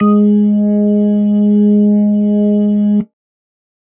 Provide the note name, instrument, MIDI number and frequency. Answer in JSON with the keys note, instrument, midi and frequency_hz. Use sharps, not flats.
{"note": "G#3", "instrument": "electronic organ", "midi": 56, "frequency_hz": 207.7}